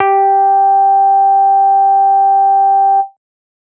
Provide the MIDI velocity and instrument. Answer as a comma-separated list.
75, synthesizer bass